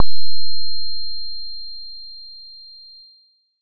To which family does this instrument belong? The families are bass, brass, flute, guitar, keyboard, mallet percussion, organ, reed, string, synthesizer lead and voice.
bass